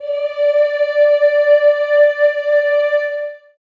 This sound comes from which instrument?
acoustic voice